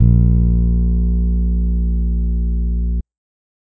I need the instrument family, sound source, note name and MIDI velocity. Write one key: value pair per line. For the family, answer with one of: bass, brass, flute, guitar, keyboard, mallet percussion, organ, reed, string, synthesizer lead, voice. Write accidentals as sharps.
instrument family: bass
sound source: electronic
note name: A#1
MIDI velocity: 50